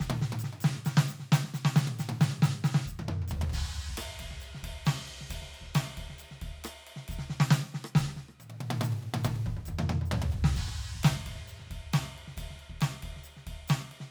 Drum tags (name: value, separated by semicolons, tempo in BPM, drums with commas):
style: rock; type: beat; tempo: 136 BPM; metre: 4/4; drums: crash, ride, percussion, snare, cross-stick, high tom, mid tom, floor tom, kick